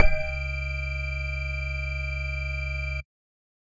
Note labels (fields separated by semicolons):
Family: bass; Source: synthesizer; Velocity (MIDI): 75